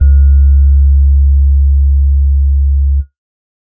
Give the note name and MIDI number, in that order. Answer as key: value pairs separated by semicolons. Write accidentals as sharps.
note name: C#2; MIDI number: 37